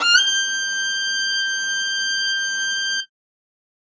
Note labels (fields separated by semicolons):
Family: string; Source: acoustic; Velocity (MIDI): 127; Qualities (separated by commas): bright